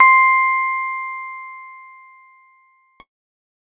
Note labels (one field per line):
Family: keyboard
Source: electronic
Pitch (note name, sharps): C6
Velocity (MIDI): 100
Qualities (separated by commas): bright